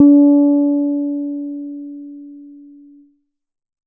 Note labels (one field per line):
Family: bass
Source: synthesizer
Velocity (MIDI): 75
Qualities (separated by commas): dark